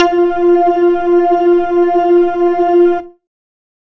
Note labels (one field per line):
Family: bass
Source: synthesizer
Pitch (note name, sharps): F4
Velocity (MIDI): 127